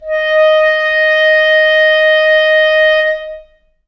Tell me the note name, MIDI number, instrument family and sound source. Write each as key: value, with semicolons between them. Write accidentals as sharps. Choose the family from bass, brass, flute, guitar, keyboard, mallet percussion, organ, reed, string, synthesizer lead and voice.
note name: D#5; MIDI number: 75; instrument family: reed; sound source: acoustic